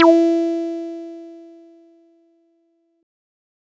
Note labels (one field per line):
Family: bass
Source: synthesizer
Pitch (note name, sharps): E4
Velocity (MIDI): 100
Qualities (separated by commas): bright, distorted